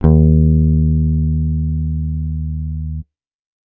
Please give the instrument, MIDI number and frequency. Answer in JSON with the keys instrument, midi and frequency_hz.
{"instrument": "electronic bass", "midi": 39, "frequency_hz": 77.78}